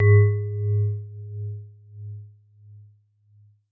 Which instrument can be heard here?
acoustic mallet percussion instrument